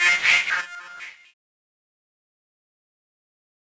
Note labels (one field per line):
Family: keyboard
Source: electronic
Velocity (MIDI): 127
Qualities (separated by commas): distorted, fast decay, non-linear envelope